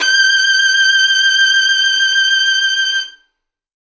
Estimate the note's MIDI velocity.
100